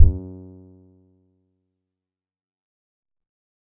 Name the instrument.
acoustic guitar